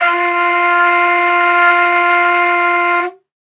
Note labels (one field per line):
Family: flute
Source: acoustic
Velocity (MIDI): 100